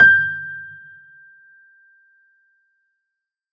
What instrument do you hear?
acoustic keyboard